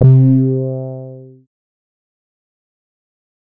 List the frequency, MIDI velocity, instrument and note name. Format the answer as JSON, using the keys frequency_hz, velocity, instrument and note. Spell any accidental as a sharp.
{"frequency_hz": 130.8, "velocity": 50, "instrument": "synthesizer bass", "note": "C3"}